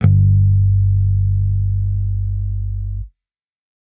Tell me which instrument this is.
electronic bass